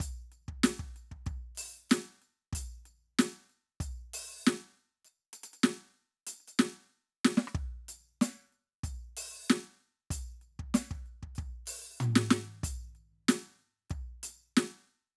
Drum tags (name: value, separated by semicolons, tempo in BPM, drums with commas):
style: funk; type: beat; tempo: 95 BPM; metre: 4/4; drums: percussion, snare, cross-stick, floor tom, kick